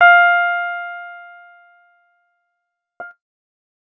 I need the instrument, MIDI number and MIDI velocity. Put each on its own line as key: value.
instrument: electronic guitar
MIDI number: 77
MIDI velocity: 25